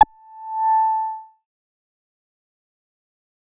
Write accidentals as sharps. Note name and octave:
A5